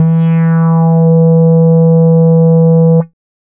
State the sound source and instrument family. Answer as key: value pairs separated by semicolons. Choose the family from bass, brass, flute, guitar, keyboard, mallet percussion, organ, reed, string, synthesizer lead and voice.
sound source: synthesizer; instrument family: bass